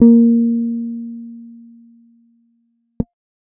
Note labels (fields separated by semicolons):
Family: bass; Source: synthesizer; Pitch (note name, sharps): A#3; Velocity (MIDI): 25; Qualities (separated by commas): dark